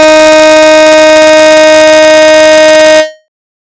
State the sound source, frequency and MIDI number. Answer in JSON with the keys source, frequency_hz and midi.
{"source": "synthesizer", "frequency_hz": 311.1, "midi": 63}